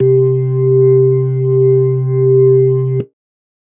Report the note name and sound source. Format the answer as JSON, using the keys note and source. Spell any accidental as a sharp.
{"note": "C3", "source": "electronic"}